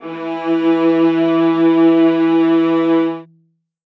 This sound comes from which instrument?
acoustic string instrument